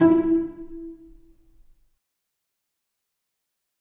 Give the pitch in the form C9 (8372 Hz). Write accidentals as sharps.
E4 (329.6 Hz)